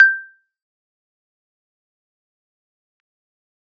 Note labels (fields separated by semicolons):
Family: keyboard; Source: electronic; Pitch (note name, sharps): G6; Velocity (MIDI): 50; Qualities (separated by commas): fast decay, percussive